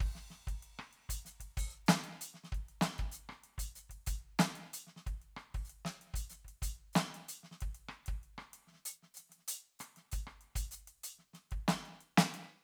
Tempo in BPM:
95 BPM